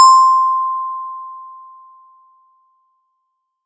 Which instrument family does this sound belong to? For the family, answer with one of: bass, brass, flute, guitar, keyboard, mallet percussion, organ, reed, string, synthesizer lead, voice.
mallet percussion